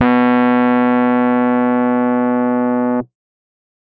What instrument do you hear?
electronic keyboard